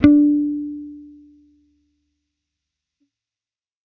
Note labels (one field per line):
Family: bass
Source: electronic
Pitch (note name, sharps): D4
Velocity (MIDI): 75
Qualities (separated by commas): fast decay